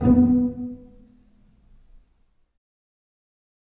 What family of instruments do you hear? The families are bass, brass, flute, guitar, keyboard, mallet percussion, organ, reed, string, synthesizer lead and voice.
string